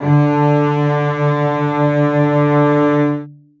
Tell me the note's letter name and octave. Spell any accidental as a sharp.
D3